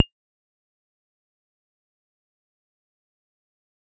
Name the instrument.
synthesizer bass